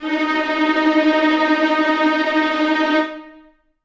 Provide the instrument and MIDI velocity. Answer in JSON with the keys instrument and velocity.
{"instrument": "acoustic string instrument", "velocity": 100}